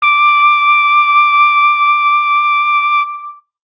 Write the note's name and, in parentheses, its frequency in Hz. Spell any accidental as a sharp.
D6 (1175 Hz)